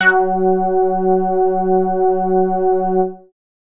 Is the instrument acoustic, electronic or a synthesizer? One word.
synthesizer